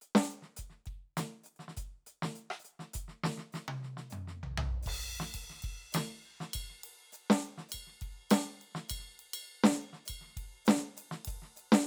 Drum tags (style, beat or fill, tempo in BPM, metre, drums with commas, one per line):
Brazilian
beat
101 BPM
4/4
crash, ride, ride bell, closed hi-hat, hi-hat pedal, snare, cross-stick, high tom, mid tom, floor tom, kick